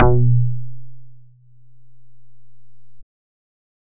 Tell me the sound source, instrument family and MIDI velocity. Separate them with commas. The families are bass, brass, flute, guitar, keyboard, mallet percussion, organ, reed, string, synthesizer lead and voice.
synthesizer, bass, 50